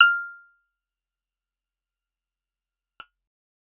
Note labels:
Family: guitar; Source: acoustic; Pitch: F6; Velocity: 100; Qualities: fast decay, percussive

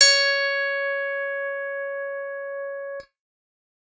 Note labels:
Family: guitar; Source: electronic; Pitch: C#5; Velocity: 127; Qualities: bright, reverb

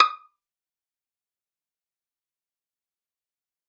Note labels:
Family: string; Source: acoustic; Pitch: D#6; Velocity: 50; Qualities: fast decay, percussive, reverb

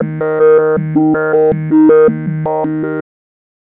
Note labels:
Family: bass; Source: synthesizer; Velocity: 100; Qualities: tempo-synced

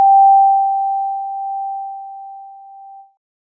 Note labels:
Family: keyboard; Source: electronic; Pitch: G5; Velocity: 100; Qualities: multiphonic

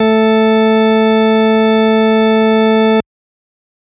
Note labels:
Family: organ; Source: electronic; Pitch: A3; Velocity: 75

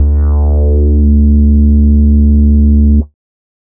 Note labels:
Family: bass; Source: synthesizer; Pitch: D2; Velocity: 75; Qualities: dark, distorted

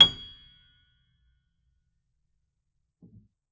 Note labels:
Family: keyboard; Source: acoustic; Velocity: 75; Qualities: percussive

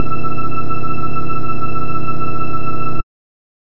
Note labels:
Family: bass; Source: synthesizer; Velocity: 75

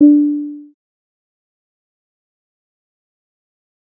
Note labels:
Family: bass; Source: synthesizer; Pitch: D4; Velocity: 25; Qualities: dark, fast decay, percussive

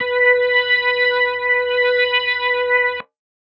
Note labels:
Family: organ; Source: electronic; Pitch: B4; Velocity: 100; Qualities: distorted

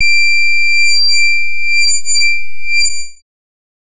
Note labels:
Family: bass; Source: synthesizer; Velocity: 100; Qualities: bright, distorted, non-linear envelope

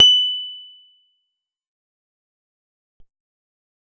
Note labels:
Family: guitar; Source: acoustic; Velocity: 100; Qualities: bright, fast decay, percussive

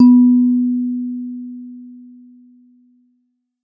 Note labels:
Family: mallet percussion; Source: acoustic; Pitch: B3; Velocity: 75

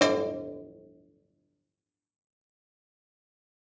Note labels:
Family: guitar; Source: acoustic; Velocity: 100; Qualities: fast decay

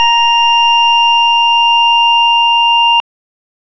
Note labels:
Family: organ; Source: electronic; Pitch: A#5; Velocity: 25

